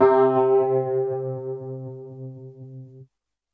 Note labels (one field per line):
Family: keyboard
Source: electronic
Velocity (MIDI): 100